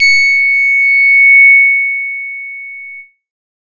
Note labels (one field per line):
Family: bass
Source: synthesizer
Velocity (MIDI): 127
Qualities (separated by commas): bright, distorted